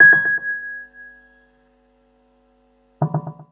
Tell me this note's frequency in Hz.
1661 Hz